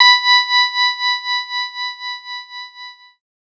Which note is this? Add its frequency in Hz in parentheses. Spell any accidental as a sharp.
B5 (987.8 Hz)